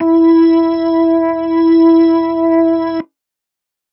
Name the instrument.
electronic organ